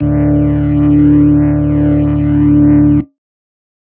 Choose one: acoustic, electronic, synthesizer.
electronic